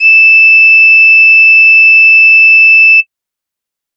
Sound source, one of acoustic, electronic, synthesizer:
synthesizer